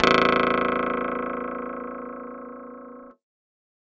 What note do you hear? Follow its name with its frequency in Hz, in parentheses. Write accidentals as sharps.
A0 (27.5 Hz)